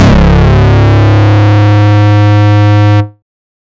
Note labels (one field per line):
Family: bass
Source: synthesizer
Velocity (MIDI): 100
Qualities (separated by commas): bright, distorted